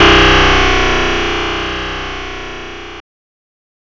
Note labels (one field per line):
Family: guitar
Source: synthesizer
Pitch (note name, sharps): B0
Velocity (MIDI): 100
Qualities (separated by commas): bright, distorted